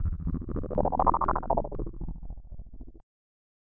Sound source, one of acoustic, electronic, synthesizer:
electronic